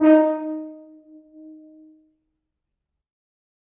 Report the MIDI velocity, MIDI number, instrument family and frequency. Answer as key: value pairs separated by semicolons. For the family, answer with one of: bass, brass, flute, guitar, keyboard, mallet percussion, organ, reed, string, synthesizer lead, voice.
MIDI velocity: 25; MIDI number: 63; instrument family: brass; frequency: 311.1 Hz